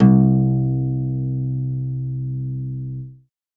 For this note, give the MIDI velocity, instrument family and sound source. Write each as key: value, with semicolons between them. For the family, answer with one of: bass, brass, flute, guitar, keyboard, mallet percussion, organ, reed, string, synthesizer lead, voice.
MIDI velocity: 75; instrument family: guitar; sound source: acoustic